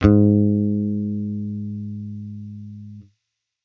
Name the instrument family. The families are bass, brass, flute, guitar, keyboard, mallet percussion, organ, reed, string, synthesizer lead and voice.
bass